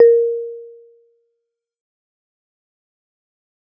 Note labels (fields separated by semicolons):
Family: mallet percussion; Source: acoustic; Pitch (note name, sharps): A#4; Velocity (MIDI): 50; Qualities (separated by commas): fast decay, percussive